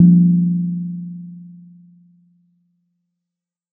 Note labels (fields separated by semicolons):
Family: mallet percussion; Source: acoustic; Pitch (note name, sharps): F3; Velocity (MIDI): 75; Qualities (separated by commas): dark, reverb